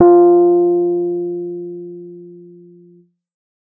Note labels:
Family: keyboard; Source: electronic; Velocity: 75

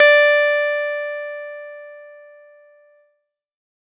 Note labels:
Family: keyboard; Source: electronic; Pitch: D5; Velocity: 75

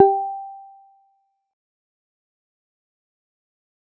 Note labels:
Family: guitar; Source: synthesizer; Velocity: 25; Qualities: fast decay, percussive

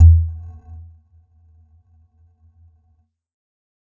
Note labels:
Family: mallet percussion; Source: electronic; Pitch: E2; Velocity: 50; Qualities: dark, non-linear envelope, percussive

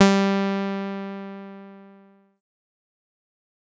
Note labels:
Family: bass; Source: synthesizer; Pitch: G3; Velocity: 100; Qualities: distorted, fast decay

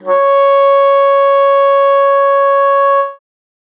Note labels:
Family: reed; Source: acoustic; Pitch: C#5; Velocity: 50

